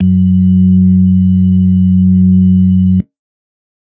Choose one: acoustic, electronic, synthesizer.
electronic